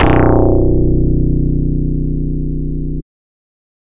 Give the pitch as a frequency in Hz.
30.87 Hz